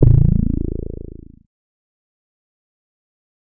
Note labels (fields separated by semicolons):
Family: bass; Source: synthesizer; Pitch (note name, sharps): A0; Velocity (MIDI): 127; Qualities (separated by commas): distorted, fast decay